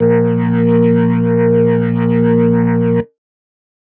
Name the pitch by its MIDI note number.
34